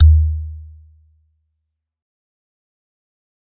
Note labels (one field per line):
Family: mallet percussion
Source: acoustic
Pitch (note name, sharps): D#2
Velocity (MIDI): 127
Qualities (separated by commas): dark, fast decay, percussive